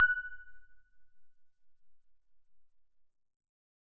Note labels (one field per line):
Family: synthesizer lead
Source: synthesizer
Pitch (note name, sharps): F#6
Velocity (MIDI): 25